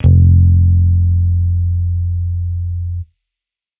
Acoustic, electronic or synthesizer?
electronic